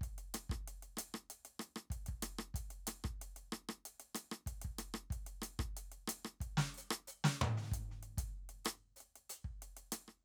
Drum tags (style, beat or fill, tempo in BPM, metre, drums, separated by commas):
Afrobeat, beat, 94 BPM, 4/4, closed hi-hat, open hi-hat, hi-hat pedal, snare, cross-stick, high tom, kick